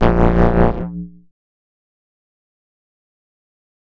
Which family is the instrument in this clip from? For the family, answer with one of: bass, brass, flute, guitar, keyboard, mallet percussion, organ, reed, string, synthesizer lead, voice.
bass